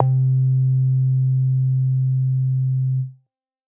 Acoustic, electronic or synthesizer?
synthesizer